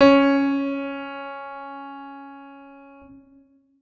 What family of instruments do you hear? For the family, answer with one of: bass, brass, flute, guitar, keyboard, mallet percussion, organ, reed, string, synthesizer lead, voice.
organ